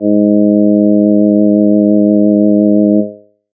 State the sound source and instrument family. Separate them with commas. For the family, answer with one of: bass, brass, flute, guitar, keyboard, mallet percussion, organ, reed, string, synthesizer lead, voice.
synthesizer, reed